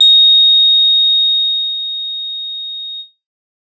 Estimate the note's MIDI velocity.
127